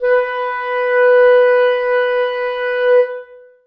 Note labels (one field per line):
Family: reed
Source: acoustic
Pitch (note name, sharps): B4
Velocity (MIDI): 100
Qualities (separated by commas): long release, reverb